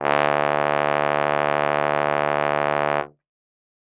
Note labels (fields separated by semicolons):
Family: brass; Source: acoustic; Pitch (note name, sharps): D2; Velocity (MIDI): 127; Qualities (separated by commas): bright